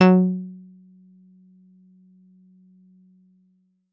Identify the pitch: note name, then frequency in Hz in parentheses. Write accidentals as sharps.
F#3 (185 Hz)